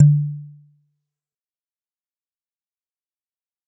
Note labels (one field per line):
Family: mallet percussion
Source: acoustic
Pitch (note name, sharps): D3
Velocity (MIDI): 75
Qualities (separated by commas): dark, fast decay, percussive